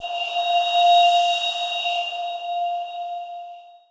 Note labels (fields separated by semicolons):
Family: mallet percussion; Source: electronic; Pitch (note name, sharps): F5; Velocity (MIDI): 50; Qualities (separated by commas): bright, long release, non-linear envelope